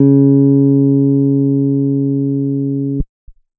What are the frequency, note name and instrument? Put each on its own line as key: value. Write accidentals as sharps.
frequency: 138.6 Hz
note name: C#3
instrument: electronic keyboard